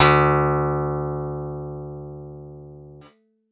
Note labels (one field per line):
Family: guitar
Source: synthesizer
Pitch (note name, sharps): D2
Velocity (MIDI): 100